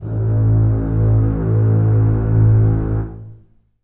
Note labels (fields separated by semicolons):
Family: string; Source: acoustic; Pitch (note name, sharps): A1; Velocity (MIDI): 25; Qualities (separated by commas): reverb